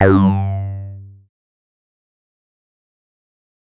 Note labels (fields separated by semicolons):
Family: bass; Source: synthesizer; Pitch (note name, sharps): G2; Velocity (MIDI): 75; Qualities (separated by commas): distorted, fast decay